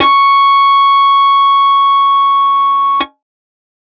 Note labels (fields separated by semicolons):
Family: guitar; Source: electronic; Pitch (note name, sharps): C#6; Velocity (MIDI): 100; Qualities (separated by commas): distorted